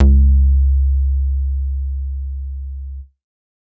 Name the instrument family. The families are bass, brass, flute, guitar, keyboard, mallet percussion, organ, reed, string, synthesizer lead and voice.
bass